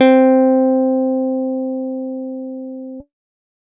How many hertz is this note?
261.6 Hz